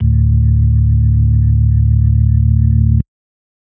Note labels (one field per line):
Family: organ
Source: electronic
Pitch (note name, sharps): D1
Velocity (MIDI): 50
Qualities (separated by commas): dark